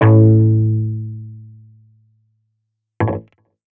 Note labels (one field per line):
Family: guitar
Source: electronic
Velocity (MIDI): 25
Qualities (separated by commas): distorted